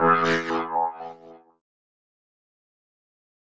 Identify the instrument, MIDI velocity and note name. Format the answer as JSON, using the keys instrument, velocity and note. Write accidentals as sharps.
{"instrument": "electronic keyboard", "velocity": 100, "note": "E2"}